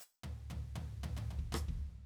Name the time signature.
4/4